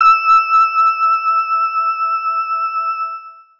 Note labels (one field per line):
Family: organ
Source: electronic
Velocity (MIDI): 75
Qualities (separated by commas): bright